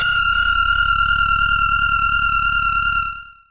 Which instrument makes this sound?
synthesizer bass